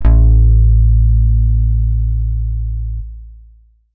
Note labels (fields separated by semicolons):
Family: guitar; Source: electronic; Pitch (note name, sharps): A1; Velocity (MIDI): 75; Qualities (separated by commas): distorted, long release